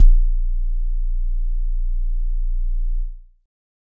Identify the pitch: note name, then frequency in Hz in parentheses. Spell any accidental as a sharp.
A#0 (29.14 Hz)